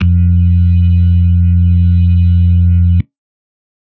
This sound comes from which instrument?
electronic organ